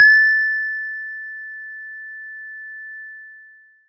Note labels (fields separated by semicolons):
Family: mallet percussion; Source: acoustic; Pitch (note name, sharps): A6; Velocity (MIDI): 75; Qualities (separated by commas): long release